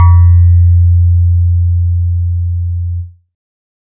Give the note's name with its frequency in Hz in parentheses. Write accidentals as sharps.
F2 (87.31 Hz)